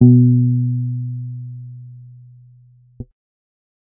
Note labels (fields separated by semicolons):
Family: bass; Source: synthesizer; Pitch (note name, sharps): B2; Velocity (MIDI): 50; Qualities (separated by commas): dark